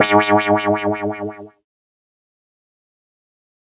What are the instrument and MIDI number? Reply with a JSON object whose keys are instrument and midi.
{"instrument": "synthesizer keyboard", "midi": 44}